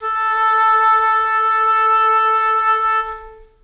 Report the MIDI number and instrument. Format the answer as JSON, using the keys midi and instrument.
{"midi": 69, "instrument": "acoustic reed instrument"}